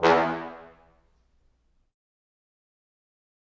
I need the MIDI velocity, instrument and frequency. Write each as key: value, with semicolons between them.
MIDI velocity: 100; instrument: acoustic brass instrument; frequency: 82.41 Hz